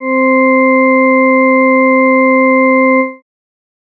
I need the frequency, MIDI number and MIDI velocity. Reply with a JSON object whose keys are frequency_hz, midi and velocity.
{"frequency_hz": 261.6, "midi": 60, "velocity": 75}